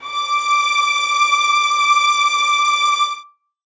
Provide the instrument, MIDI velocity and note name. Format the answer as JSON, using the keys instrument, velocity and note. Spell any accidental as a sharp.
{"instrument": "acoustic string instrument", "velocity": 50, "note": "D6"}